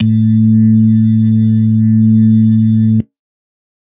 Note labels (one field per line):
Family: organ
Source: electronic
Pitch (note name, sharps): A2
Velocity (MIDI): 75